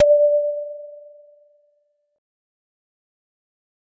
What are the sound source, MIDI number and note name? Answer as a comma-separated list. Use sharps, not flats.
acoustic, 74, D5